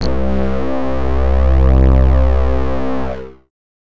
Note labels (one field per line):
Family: bass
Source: synthesizer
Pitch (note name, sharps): C2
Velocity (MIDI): 25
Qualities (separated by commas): distorted